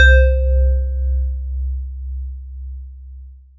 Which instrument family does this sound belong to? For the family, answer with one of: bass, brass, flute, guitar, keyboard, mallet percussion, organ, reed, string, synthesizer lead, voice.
mallet percussion